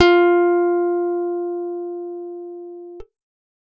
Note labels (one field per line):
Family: guitar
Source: acoustic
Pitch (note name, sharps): F4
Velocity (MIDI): 50